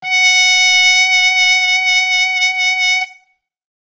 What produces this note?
acoustic brass instrument